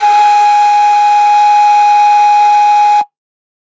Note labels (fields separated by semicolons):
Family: flute; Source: acoustic; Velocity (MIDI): 50